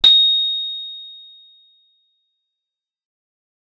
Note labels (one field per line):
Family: guitar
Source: acoustic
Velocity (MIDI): 75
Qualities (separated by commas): bright, distorted, fast decay